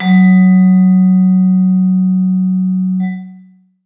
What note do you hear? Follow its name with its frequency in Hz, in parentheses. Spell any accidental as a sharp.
F#3 (185 Hz)